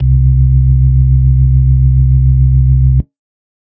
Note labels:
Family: organ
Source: electronic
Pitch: C2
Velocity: 100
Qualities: dark

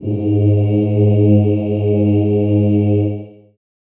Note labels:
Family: voice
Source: acoustic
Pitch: G#2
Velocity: 127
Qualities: dark, reverb

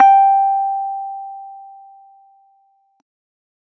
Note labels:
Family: keyboard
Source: electronic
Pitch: G5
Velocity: 50

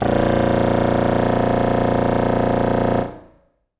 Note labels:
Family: reed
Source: acoustic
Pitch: A#0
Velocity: 127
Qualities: distorted, reverb

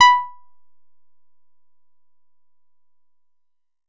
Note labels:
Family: guitar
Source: synthesizer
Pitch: B5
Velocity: 100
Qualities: percussive

